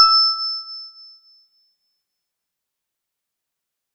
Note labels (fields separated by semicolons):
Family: mallet percussion; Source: acoustic; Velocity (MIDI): 100; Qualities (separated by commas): fast decay